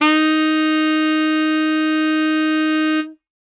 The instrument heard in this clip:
acoustic reed instrument